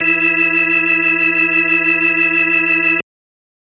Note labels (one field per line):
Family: organ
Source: electronic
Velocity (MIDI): 100